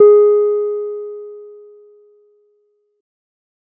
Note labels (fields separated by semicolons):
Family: bass; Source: synthesizer; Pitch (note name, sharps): G#4; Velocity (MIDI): 50